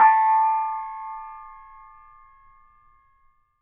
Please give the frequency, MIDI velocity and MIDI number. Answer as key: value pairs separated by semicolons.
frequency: 880 Hz; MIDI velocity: 50; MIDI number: 81